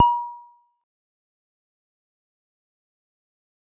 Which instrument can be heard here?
synthesizer bass